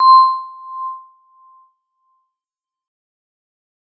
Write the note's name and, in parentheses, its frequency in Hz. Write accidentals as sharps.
C6 (1047 Hz)